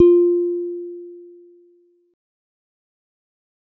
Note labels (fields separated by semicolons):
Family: guitar; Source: synthesizer; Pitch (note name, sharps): F4; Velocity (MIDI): 25; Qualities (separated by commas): dark, fast decay